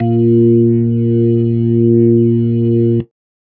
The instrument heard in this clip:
electronic organ